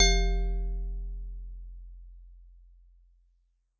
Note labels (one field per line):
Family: mallet percussion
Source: acoustic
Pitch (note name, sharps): F1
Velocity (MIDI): 127